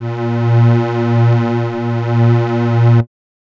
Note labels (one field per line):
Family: reed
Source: acoustic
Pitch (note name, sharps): A#2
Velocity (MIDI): 127